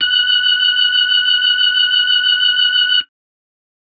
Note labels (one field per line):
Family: organ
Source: electronic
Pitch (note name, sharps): F#6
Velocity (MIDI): 127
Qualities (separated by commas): distorted